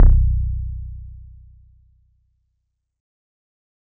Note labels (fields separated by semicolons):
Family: keyboard; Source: electronic; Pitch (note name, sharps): B0; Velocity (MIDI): 127